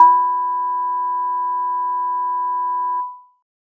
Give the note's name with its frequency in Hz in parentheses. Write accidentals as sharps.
B5 (987.8 Hz)